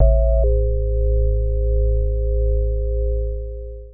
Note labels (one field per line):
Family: mallet percussion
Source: synthesizer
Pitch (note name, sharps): A1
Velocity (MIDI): 127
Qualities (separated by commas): long release, multiphonic